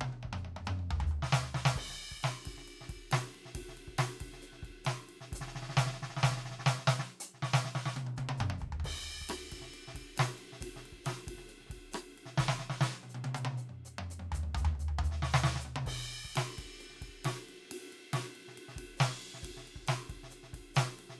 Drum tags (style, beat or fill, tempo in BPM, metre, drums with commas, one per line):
rock
beat
136 BPM
4/4
crash, ride, closed hi-hat, hi-hat pedal, snare, cross-stick, high tom, mid tom, floor tom, kick